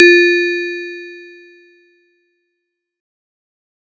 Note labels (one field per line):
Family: mallet percussion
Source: acoustic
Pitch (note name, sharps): F4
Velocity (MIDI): 100